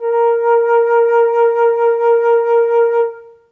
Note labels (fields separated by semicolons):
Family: flute; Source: acoustic; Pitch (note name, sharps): A#4; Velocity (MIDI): 50; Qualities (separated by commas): reverb